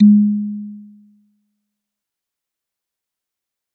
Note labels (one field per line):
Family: mallet percussion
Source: acoustic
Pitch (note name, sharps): G#3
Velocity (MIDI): 75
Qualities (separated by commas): dark, fast decay